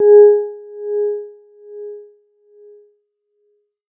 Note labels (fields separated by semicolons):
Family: mallet percussion; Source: electronic; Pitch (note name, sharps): G#4; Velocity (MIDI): 75